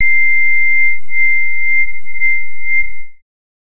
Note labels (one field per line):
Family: bass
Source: synthesizer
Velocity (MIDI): 127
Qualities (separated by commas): bright, distorted, non-linear envelope